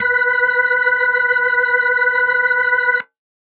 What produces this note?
electronic organ